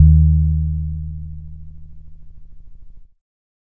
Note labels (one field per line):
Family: keyboard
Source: electronic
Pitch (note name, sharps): D#2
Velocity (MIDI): 100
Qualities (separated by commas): dark